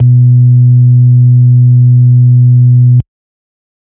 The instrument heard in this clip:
electronic organ